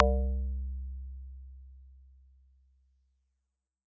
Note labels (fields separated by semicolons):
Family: guitar; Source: synthesizer; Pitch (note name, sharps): C2; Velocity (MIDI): 127; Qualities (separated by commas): dark